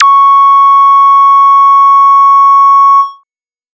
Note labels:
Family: bass; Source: synthesizer; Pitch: C#6; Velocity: 127; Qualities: distorted

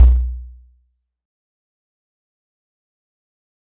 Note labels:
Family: mallet percussion; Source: acoustic; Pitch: B1; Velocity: 75; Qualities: fast decay, percussive

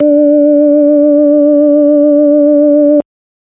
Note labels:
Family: organ; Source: electronic; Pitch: D4; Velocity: 50

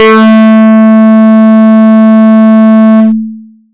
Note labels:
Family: bass; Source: synthesizer; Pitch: A3; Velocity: 127; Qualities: bright, distorted, long release

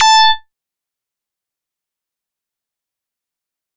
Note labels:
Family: bass; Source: synthesizer; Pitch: A5; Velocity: 127; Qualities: fast decay, percussive

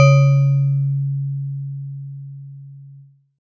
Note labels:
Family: mallet percussion; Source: acoustic; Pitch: C#3; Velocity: 100

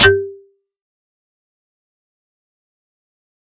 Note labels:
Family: mallet percussion; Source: acoustic; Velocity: 127; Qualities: fast decay, percussive

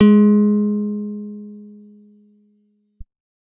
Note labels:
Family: guitar; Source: acoustic; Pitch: G#3; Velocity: 100

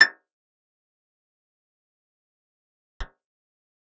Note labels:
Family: guitar; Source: acoustic; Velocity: 50; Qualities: fast decay, percussive, reverb

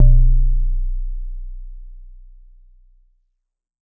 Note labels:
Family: mallet percussion; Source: acoustic; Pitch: B0; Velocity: 127; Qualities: dark

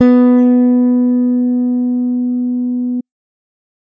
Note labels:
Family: bass; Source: electronic; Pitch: B3; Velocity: 127

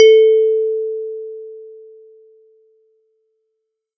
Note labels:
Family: mallet percussion; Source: acoustic; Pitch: A4; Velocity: 50

